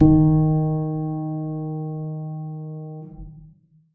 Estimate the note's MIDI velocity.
50